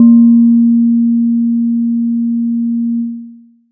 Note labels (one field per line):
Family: mallet percussion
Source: acoustic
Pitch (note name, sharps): A#3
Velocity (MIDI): 25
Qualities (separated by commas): dark, long release